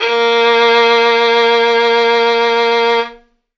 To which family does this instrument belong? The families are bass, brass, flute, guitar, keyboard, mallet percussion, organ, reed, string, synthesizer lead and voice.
string